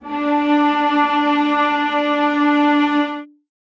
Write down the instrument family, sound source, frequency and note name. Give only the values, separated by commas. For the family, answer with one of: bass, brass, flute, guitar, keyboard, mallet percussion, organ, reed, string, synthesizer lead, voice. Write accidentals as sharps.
string, acoustic, 293.7 Hz, D4